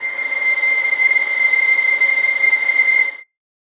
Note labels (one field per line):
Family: string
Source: acoustic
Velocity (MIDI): 50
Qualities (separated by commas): reverb